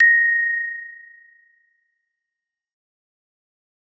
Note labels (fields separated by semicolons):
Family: mallet percussion; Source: acoustic; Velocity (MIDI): 75; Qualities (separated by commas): fast decay